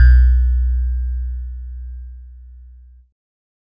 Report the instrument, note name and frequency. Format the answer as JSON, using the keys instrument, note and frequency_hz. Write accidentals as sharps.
{"instrument": "electronic keyboard", "note": "B1", "frequency_hz": 61.74}